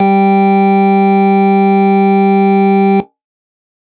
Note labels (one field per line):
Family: organ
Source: electronic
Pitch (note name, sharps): G3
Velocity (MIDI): 127